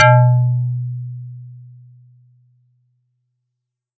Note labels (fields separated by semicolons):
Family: mallet percussion; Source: acoustic; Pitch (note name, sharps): B2; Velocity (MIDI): 127